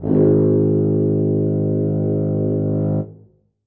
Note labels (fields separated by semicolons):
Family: brass; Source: acoustic; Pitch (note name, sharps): G#1; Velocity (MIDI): 127; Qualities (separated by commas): dark, reverb